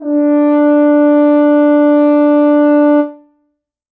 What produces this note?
acoustic brass instrument